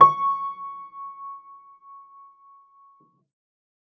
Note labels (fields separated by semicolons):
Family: keyboard; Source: acoustic; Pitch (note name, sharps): C#6; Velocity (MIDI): 100; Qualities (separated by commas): reverb